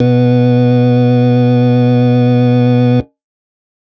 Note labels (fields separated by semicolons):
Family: organ; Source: electronic; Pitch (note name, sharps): B2; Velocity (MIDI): 100